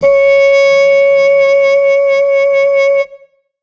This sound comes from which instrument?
acoustic brass instrument